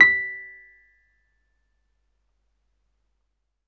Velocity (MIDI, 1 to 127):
127